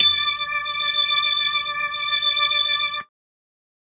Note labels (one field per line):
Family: organ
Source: electronic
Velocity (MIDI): 75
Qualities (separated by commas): bright